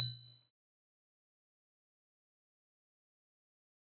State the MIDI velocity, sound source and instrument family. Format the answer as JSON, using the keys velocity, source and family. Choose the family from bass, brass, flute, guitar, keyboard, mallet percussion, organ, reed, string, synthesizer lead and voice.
{"velocity": 100, "source": "electronic", "family": "keyboard"}